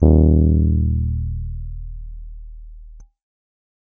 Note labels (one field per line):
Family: keyboard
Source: electronic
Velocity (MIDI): 127